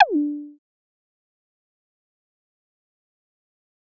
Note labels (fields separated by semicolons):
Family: bass; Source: synthesizer; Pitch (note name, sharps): D4; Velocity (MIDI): 50; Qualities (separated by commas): fast decay, percussive